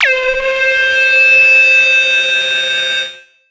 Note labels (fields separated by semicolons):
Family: synthesizer lead; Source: synthesizer; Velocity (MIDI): 50; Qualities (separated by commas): distorted, multiphonic, non-linear envelope